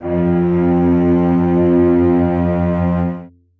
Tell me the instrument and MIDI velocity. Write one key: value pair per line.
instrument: acoustic string instrument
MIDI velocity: 75